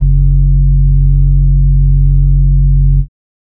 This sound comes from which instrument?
electronic organ